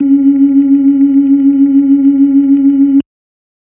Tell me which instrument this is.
electronic organ